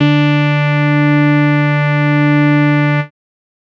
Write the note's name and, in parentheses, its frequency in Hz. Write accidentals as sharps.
D3 (146.8 Hz)